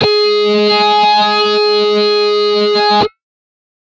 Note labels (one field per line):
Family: guitar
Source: electronic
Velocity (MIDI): 75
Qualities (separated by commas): bright, distorted